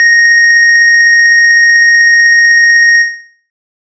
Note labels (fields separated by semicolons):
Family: bass; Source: synthesizer; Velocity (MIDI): 25